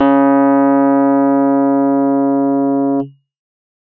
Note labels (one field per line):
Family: keyboard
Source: electronic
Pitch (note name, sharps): C#3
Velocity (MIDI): 127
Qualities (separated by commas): distorted